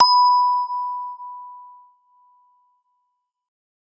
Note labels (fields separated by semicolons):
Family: mallet percussion; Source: acoustic; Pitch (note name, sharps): B5; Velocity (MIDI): 100; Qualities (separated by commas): non-linear envelope